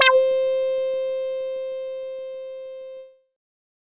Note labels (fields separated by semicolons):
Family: bass; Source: synthesizer; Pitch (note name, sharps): C5; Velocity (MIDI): 75; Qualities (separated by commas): distorted